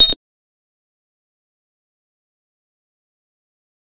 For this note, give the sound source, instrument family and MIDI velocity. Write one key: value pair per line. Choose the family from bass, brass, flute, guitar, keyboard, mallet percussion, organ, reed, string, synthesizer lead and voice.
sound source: synthesizer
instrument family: bass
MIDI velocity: 50